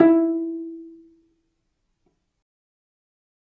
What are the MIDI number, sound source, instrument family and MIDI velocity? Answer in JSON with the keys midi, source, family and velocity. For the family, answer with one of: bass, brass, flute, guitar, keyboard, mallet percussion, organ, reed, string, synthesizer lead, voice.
{"midi": 64, "source": "acoustic", "family": "string", "velocity": 75}